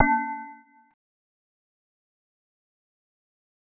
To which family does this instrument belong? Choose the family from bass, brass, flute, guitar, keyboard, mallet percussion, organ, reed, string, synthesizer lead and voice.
mallet percussion